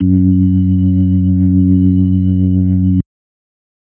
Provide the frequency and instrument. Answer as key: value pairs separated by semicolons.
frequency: 92.5 Hz; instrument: electronic organ